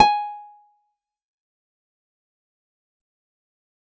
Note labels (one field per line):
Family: guitar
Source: acoustic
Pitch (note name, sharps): G#5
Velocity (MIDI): 25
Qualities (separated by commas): fast decay, percussive